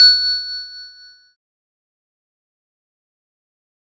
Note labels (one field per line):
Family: keyboard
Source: electronic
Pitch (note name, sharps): F#6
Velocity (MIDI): 100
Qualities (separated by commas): fast decay, reverb